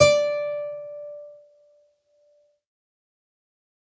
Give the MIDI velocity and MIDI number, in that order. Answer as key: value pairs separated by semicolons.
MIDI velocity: 50; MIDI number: 74